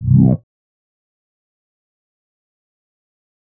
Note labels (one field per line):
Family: bass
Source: synthesizer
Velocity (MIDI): 75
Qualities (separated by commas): distorted, fast decay, percussive